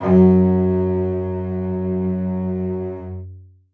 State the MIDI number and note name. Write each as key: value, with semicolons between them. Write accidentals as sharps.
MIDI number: 42; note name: F#2